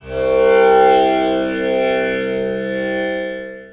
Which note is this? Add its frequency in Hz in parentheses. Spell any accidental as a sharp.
C2 (65.41 Hz)